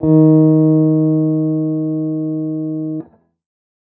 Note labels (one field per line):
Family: guitar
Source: electronic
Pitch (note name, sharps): D#3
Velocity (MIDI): 25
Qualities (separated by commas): non-linear envelope